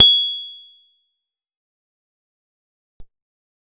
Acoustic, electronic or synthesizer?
acoustic